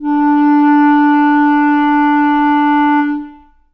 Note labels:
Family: reed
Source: acoustic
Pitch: D4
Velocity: 25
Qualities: long release, reverb

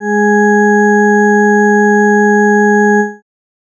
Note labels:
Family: organ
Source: electronic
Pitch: G#3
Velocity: 75

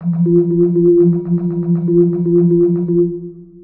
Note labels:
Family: mallet percussion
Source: synthesizer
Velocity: 25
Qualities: dark, long release, multiphonic, percussive, tempo-synced

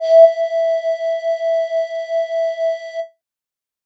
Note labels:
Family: flute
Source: synthesizer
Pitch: E5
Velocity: 25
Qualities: distorted

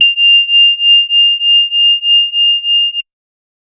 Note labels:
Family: organ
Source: electronic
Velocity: 127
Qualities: bright

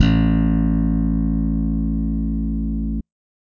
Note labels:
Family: bass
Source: electronic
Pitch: A1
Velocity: 100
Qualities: bright

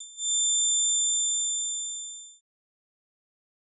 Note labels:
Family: bass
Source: synthesizer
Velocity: 75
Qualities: bright, distorted, fast decay

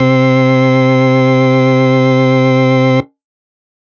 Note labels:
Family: organ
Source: electronic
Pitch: C3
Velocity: 100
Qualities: distorted

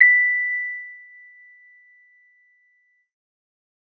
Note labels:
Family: keyboard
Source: electronic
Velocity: 127

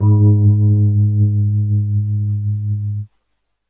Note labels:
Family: keyboard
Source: electronic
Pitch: G#2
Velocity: 50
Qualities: dark

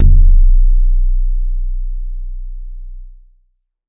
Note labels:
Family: bass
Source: synthesizer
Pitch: B0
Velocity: 100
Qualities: dark, distorted

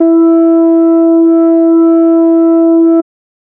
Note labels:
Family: organ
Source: electronic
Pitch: E4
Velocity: 127

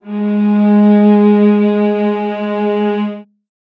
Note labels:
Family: string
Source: acoustic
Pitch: G#3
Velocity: 75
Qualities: reverb

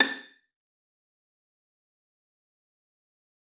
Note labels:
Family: string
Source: acoustic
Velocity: 75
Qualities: fast decay, percussive, reverb

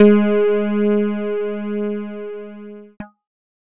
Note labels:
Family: keyboard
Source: electronic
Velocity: 75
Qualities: distorted

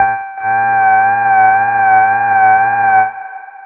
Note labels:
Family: bass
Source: synthesizer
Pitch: G5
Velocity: 25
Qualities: long release, reverb

